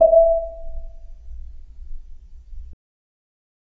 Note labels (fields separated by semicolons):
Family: mallet percussion; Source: acoustic; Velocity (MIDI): 25; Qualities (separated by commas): dark, reverb